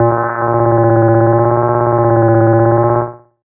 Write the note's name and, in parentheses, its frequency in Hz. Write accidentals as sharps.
A#2 (116.5 Hz)